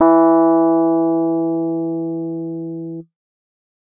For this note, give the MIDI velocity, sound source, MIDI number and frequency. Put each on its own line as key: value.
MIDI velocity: 127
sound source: electronic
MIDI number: 52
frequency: 164.8 Hz